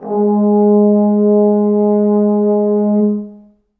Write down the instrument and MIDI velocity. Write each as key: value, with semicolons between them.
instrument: acoustic brass instrument; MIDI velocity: 50